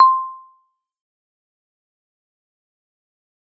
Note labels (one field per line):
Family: mallet percussion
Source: acoustic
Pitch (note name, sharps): C6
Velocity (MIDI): 50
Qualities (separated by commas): fast decay, percussive